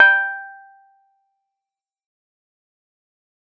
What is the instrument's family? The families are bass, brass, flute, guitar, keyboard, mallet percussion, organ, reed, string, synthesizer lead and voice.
keyboard